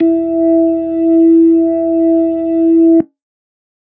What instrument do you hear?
electronic organ